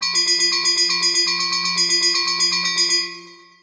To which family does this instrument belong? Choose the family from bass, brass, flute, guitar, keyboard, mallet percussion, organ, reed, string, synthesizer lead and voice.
mallet percussion